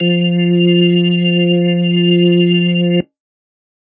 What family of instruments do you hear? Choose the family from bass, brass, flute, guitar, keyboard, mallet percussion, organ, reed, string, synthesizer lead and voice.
organ